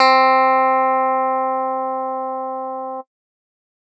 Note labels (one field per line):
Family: guitar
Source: electronic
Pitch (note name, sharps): C4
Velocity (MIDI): 127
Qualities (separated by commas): bright